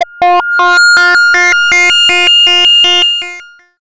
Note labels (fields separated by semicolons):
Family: bass; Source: synthesizer; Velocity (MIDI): 75; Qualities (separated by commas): long release, multiphonic, tempo-synced